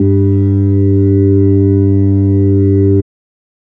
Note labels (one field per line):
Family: organ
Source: electronic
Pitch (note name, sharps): G2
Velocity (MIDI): 50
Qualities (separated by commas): dark